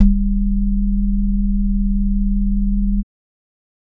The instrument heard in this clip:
electronic organ